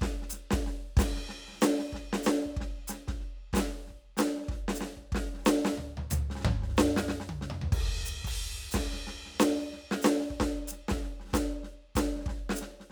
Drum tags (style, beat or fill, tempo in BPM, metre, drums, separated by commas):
New Orleans funk, beat, 93 BPM, 4/4, crash, ride, hi-hat pedal, snare, high tom, mid tom, floor tom, kick